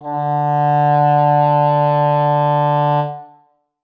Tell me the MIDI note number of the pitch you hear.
50